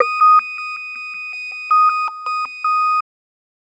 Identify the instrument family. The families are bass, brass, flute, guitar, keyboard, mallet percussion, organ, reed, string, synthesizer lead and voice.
bass